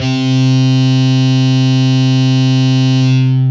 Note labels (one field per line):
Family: guitar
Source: electronic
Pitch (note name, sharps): C3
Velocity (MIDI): 100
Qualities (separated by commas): bright, distorted, long release